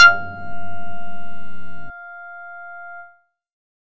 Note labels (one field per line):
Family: bass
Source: synthesizer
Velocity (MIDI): 75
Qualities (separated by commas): distorted